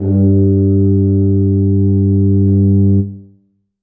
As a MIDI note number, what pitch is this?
43